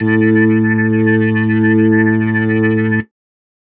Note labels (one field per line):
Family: keyboard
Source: electronic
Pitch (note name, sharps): A2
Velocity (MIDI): 25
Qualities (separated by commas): distorted